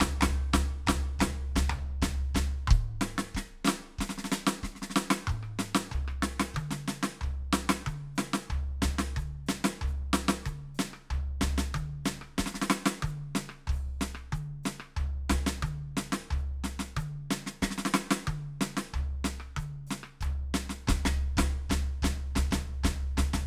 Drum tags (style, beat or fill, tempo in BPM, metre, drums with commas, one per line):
Brazilian
beat
92 BPM
4/4
hi-hat pedal, snare, cross-stick, high tom, mid tom, floor tom, kick